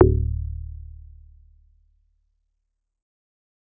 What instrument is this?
synthesizer bass